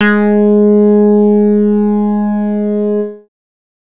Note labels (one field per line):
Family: bass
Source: synthesizer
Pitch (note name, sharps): G#3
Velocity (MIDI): 25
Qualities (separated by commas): distorted